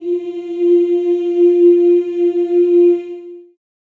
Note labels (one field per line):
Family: voice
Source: acoustic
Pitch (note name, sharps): F4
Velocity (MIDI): 25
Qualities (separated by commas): long release, reverb